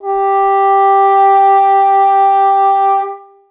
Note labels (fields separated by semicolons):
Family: reed; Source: acoustic; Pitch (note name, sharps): G4; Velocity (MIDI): 25; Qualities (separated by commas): reverb